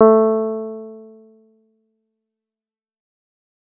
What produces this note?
synthesizer bass